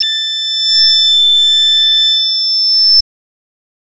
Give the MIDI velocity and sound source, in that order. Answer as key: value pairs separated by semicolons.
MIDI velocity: 25; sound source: synthesizer